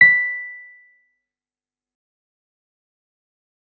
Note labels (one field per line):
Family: keyboard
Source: electronic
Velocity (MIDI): 100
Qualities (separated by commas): fast decay, percussive